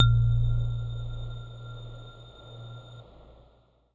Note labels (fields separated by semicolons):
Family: keyboard; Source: electronic; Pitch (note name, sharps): A#0; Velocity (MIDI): 50; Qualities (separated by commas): dark